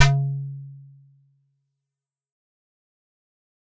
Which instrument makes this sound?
acoustic keyboard